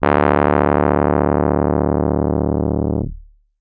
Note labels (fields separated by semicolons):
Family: keyboard; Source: electronic; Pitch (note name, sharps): D1; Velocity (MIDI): 100; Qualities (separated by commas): distorted